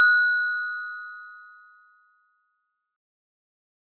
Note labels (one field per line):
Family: mallet percussion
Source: acoustic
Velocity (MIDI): 50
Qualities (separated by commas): bright